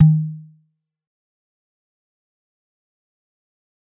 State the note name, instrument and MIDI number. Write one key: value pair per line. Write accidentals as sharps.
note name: D#3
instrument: acoustic mallet percussion instrument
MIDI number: 51